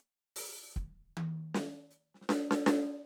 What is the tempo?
78 BPM